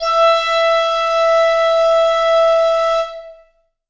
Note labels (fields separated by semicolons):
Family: flute; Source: acoustic; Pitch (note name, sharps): E5; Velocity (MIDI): 25; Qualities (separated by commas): reverb